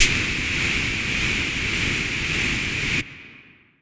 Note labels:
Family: flute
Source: acoustic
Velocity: 25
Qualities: distorted

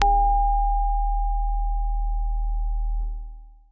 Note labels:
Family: keyboard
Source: acoustic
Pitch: D#1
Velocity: 25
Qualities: long release

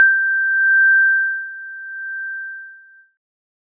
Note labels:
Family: keyboard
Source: electronic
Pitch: G6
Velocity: 75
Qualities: multiphonic

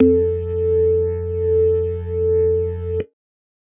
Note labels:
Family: organ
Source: electronic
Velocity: 127

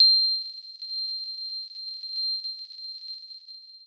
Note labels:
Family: guitar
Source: electronic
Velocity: 100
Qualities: bright, long release

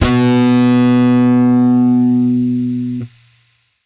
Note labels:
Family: bass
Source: electronic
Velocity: 100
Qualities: bright, distorted

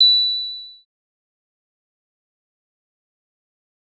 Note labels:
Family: synthesizer lead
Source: synthesizer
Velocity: 25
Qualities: bright, distorted, fast decay

